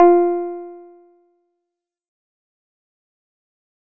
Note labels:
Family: guitar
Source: synthesizer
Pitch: F4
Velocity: 127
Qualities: dark, fast decay

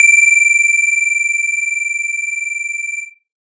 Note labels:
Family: synthesizer lead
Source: synthesizer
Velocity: 127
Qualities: distorted

